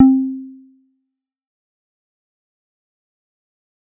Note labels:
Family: bass; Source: synthesizer; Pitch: C4; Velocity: 75; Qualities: dark, fast decay, percussive

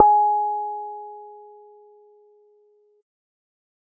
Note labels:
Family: bass; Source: synthesizer; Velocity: 75

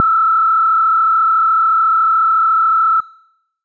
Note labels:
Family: bass; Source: synthesizer; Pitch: E6; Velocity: 75

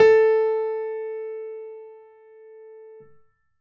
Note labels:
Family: keyboard; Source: acoustic; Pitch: A4; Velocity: 100

